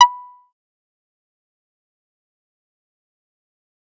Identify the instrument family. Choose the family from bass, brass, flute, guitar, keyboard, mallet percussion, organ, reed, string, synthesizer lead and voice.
bass